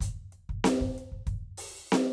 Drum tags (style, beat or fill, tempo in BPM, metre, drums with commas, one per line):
funk
beat
95 BPM
4/4
closed hi-hat, open hi-hat, hi-hat pedal, snare, kick